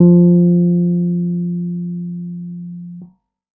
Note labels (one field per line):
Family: keyboard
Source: electronic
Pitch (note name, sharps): F3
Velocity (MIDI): 25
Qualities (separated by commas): dark